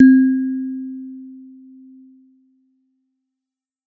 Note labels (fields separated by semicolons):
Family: mallet percussion; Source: acoustic; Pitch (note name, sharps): C4; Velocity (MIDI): 100; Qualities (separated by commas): dark